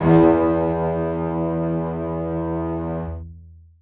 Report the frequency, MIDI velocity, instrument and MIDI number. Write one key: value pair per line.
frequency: 82.41 Hz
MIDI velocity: 127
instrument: acoustic string instrument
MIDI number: 40